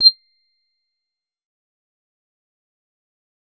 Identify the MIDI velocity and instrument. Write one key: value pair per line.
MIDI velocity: 75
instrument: synthesizer bass